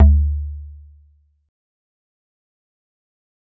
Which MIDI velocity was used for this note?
50